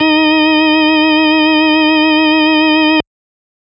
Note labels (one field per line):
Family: organ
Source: electronic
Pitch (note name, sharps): D#4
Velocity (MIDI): 127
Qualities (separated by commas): distorted